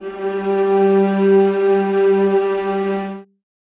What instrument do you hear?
acoustic string instrument